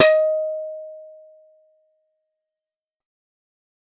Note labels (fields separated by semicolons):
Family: guitar; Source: synthesizer; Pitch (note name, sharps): D#5; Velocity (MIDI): 25; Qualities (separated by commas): fast decay